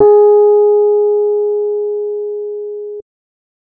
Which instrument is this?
electronic keyboard